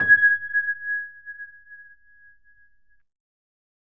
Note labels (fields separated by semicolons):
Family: keyboard; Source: electronic; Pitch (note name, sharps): G#6; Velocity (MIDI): 50; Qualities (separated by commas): reverb